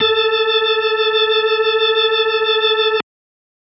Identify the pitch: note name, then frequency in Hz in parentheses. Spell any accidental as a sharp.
A4 (440 Hz)